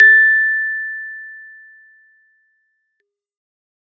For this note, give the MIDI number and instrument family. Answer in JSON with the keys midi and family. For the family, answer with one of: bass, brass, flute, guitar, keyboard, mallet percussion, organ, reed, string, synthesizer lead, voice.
{"midi": 93, "family": "keyboard"}